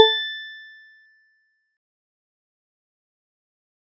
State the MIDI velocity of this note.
50